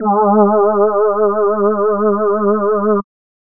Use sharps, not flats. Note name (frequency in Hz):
G#3 (207.7 Hz)